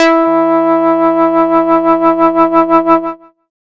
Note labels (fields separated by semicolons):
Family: bass; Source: synthesizer; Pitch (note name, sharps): E4; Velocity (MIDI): 25; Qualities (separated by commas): distorted